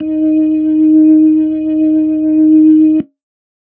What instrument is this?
electronic organ